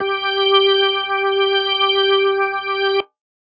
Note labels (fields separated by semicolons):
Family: organ; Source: electronic; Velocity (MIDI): 50